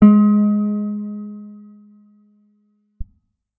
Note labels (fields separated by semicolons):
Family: guitar; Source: electronic; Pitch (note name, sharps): G#3; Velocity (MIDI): 25; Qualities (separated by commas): reverb